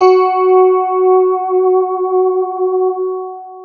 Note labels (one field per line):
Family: guitar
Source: electronic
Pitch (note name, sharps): F#4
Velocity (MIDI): 25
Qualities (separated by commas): long release, multiphonic, non-linear envelope